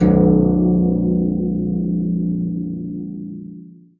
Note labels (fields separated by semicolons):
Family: string; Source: acoustic; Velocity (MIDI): 127; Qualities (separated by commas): long release, reverb